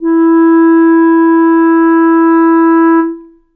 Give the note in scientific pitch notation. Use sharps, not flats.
E4